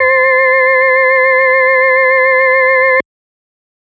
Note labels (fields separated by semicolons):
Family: organ; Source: electronic; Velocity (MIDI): 100; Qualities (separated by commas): multiphonic